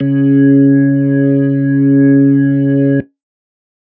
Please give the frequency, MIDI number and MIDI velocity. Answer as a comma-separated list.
138.6 Hz, 49, 100